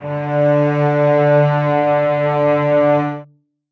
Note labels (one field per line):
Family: string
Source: acoustic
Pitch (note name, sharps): D3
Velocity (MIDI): 75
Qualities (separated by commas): reverb